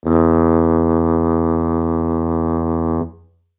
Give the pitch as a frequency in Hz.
82.41 Hz